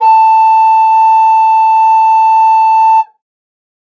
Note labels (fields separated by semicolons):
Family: flute; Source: acoustic; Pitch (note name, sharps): A5; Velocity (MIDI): 50